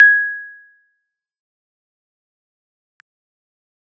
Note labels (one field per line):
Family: keyboard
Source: electronic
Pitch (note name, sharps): G#6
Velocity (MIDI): 25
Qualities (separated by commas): fast decay, percussive